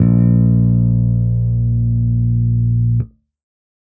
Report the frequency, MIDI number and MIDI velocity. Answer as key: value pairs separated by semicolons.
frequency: 58.27 Hz; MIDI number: 34; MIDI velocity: 127